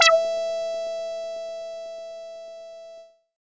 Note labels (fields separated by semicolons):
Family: bass; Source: synthesizer; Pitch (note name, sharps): E5; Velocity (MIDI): 75; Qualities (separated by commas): distorted